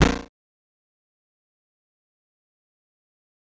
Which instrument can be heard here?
synthesizer bass